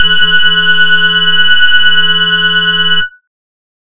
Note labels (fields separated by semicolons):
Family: bass; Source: synthesizer; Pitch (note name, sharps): F#6; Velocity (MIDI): 127; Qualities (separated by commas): bright, distorted